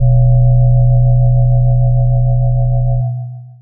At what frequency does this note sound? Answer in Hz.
30.87 Hz